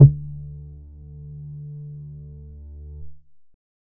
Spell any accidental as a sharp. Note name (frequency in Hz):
D2 (73.42 Hz)